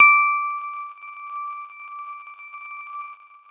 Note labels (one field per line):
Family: guitar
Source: electronic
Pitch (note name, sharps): D6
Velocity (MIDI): 100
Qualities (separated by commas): bright, long release